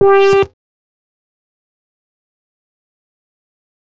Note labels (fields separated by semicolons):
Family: bass; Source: synthesizer; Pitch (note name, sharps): G4; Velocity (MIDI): 75; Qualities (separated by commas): fast decay